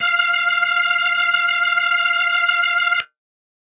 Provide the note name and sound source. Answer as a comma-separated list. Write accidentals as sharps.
F5, electronic